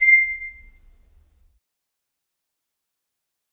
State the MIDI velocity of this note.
25